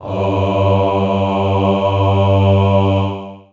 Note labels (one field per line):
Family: voice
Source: acoustic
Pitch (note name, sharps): G2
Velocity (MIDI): 100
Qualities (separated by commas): long release, reverb